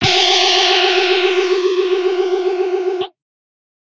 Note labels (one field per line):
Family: guitar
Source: electronic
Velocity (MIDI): 50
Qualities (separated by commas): bright, distorted